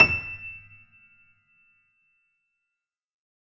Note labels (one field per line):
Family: keyboard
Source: acoustic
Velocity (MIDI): 127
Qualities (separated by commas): fast decay, percussive